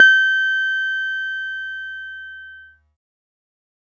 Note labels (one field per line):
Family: keyboard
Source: electronic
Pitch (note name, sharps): G6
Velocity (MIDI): 100